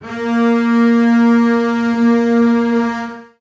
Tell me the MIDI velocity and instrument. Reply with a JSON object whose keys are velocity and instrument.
{"velocity": 100, "instrument": "acoustic string instrument"}